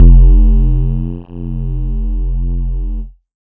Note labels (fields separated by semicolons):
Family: synthesizer lead; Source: synthesizer; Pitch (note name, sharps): F1; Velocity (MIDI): 127; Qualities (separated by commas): distorted